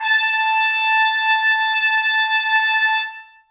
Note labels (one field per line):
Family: brass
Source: acoustic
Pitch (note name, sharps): A5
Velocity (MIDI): 100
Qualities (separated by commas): reverb